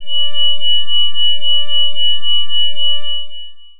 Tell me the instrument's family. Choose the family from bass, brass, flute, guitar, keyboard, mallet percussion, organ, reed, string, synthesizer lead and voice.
organ